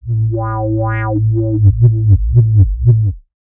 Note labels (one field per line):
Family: bass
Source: synthesizer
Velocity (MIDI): 50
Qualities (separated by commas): distorted, non-linear envelope